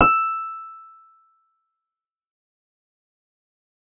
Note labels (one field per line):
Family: keyboard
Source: synthesizer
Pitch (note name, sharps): E6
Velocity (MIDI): 75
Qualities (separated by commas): fast decay